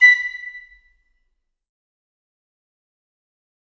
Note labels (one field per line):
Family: flute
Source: acoustic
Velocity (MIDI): 50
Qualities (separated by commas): fast decay, percussive, reverb